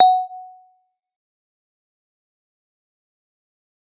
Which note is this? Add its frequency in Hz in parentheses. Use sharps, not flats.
F#5 (740 Hz)